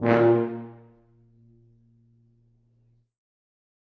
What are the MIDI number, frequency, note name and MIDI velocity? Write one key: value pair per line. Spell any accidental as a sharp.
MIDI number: 46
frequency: 116.5 Hz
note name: A#2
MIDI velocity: 25